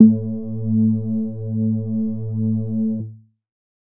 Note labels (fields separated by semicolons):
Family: keyboard; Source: electronic; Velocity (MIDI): 75; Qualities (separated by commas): distorted